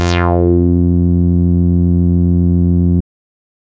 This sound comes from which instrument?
synthesizer bass